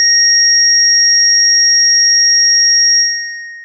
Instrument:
synthesizer lead